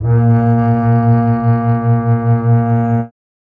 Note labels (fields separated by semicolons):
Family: string; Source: acoustic; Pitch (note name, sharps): A#2; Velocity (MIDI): 75; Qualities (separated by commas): reverb